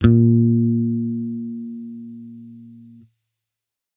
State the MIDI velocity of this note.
75